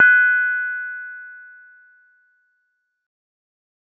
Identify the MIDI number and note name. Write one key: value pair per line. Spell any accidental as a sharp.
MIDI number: 90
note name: F#6